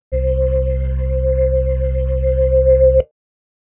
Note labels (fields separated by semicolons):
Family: organ; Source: electronic; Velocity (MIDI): 25